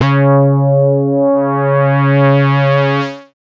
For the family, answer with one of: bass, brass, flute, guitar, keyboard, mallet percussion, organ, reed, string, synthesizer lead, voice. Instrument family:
bass